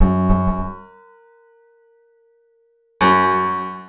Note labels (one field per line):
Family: guitar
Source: acoustic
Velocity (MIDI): 25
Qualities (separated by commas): reverb